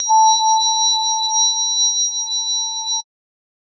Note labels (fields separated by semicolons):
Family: mallet percussion; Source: synthesizer; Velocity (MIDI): 127; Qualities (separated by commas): bright, multiphonic, non-linear envelope